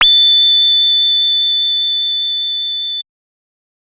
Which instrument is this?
synthesizer bass